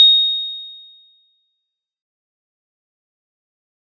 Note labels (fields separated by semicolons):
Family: mallet percussion; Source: acoustic; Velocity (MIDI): 100; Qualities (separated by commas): fast decay